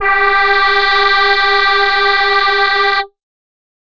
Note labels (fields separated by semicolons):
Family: voice; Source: synthesizer; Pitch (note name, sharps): G4; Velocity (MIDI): 100; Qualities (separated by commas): bright, multiphonic